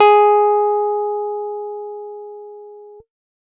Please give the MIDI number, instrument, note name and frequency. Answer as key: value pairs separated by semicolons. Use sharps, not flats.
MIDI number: 68; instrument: electronic guitar; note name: G#4; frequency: 415.3 Hz